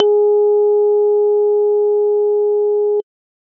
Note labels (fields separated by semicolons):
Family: organ; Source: electronic; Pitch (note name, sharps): G#4; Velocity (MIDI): 25